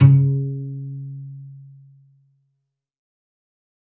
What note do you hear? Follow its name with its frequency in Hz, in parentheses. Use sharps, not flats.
C#3 (138.6 Hz)